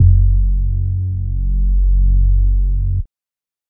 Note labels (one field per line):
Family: bass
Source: synthesizer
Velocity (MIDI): 25